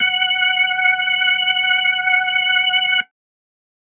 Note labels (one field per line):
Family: organ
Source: electronic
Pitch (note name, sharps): F#5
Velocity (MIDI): 75